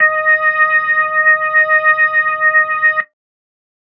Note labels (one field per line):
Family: organ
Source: electronic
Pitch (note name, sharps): D#5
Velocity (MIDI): 75